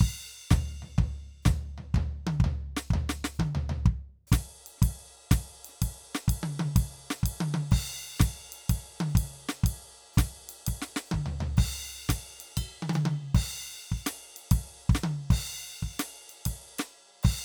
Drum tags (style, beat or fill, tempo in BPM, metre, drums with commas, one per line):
swing
beat
124 BPM
4/4
crash, ride, ride bell, hi-hat pedal, percussion, snare, high tom, floor tom, kick